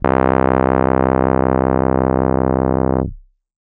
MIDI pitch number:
24